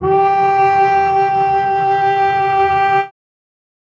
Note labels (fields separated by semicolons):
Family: string; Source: acoustic; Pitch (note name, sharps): G4; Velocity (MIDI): 50; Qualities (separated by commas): reverb